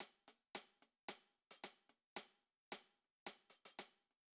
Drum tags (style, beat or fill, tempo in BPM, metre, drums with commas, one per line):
hip-hop
beat
110 BPM
4/4
closed hi-hat